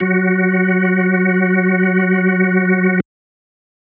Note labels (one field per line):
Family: organ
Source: electronic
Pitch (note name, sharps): F#3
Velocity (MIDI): 50